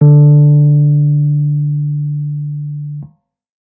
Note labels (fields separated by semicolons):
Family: keyboard; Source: electronic; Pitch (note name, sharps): D3; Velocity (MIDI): 50; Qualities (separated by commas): dark